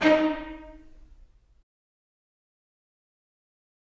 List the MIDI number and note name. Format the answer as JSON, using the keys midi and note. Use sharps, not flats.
{"midi": 63, "note": "D#4"}